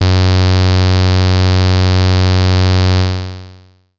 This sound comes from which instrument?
synthesizer bass